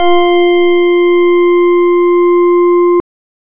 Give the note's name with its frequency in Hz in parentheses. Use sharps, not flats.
F4 (349.2 Hz)